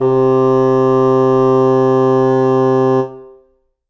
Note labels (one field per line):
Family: reed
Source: acoustic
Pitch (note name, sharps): C3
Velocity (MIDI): 127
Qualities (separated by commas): reverb